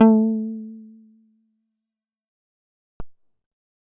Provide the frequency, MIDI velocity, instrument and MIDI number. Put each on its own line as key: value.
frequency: 220 Hz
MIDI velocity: 100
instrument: synthesizer bass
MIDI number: 57